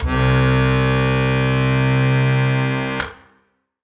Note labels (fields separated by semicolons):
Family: reed; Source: acoustic; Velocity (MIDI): 75